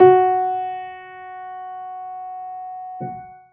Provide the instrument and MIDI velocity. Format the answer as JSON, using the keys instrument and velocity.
{"instrument": "acoustic keyboard", "velocity": 25}